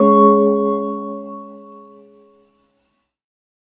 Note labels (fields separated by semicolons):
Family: keyboard; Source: synthesizer; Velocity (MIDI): 50